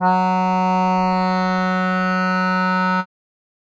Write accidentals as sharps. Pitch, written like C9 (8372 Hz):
F#3 (185 Hz)